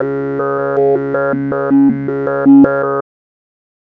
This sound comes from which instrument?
synthesizer bass